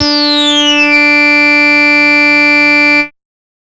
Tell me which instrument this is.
synthesizer bass